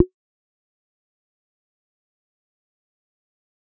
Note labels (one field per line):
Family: bass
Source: synthesizer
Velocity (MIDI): 75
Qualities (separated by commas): fast decay, percussive